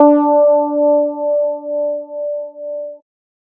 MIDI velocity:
50